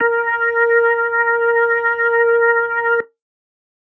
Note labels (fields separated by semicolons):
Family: organ; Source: electronic; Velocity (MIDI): 127